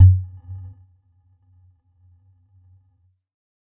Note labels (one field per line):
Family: mallet percussion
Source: electronic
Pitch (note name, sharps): F#2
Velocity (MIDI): 25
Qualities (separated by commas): dark, non-linear envelope, percussive